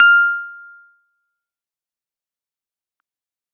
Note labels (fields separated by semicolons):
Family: keyboard; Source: electronic; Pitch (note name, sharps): F6; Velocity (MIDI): 100; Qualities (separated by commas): fast decay, percussive